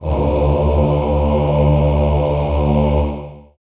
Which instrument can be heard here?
acoustic voice